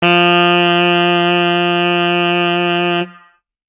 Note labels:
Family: reed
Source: acoustic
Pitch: F3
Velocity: 100

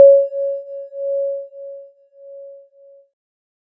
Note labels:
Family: keyboard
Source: synthesizer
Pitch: C#5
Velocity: 25

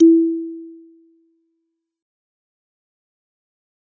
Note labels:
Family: mallet percussion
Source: acoustic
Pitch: E4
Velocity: 75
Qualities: fast decay, percussive

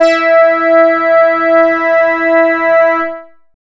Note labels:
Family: bass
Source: synthesizer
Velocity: 100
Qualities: bright, distorted

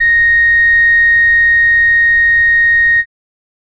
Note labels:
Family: reed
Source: acoustic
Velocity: 25

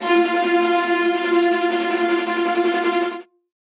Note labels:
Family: string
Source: acoustic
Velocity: 100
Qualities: bright, non-linear envelope, reverb

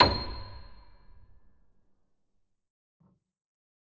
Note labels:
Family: keyboard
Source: acoustic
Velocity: 25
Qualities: fast decay, reverb

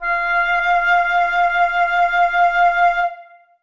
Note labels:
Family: flute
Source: acoustic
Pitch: F5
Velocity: 75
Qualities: reverb

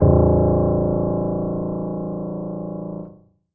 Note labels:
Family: keyboard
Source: acoustic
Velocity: 25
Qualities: reverb

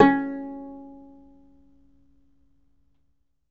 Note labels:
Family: guitar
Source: acoustic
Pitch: C#4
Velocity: 127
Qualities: reverb

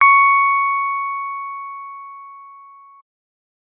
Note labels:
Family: keyboard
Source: electronic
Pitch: C#6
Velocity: 75

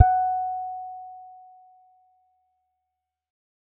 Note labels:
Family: guitar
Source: acoustic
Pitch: F#5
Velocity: 50

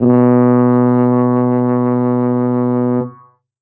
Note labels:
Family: brass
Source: acoustic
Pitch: B2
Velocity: 75

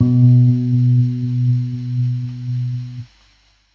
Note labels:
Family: keyboard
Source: electronic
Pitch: B2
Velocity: 25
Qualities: dark

